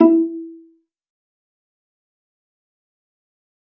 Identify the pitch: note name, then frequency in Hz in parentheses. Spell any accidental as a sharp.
E4 (329.6 Hz)